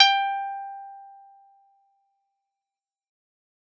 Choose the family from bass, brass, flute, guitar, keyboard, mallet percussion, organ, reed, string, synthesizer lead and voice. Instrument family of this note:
guitar